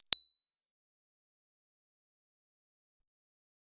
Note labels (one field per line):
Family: bass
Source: synthesizer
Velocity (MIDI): 25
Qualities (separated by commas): bright, fast decay, percussive